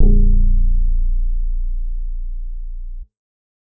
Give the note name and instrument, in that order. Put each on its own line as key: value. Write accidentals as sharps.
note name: A#0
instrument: synthesizer bass